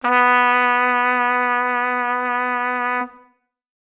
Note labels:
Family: brass; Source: acoustic; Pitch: B3; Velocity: 50

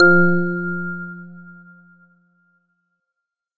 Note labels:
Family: organ; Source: electronic; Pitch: F3; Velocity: 100

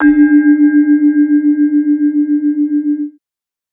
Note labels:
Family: mallet percussion; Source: acoustic; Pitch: D4; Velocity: 127; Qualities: multiphonic

